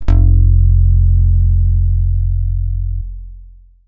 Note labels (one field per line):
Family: guitar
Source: electronic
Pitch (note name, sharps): F1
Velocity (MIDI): 127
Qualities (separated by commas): long release